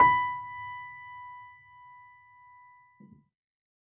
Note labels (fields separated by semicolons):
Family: keyboard; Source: acoustic; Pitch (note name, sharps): B5; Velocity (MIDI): 50